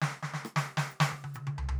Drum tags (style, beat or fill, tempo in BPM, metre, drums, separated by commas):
Purdie shuffle, fill, 130 BPM, 4/4, hi-hat pedal, snare, cross-stick, high tom, floor tom